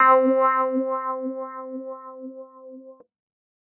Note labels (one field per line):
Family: keyboard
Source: electronic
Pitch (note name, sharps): C4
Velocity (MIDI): 100